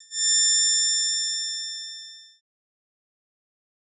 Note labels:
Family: bass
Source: synthesizer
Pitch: A6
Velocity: 50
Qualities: bright, distorted, fast decay

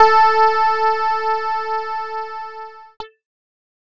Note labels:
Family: keyboard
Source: electronic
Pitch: A4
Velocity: 100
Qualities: distorted

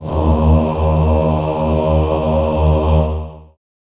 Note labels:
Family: voice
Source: acoustic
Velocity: 25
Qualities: long release, reverb

